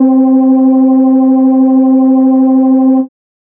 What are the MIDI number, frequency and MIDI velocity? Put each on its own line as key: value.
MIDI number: 60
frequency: 261.6 Hz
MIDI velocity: 100